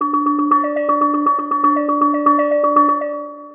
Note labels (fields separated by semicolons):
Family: mallet percussion; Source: synthesizer; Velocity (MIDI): 100; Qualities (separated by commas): long release, multiphonic, percussive, tempo-synced